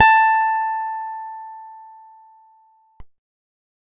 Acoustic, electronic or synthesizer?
acoustic